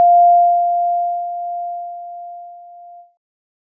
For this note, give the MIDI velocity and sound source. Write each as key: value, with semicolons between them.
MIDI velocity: 25; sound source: electronic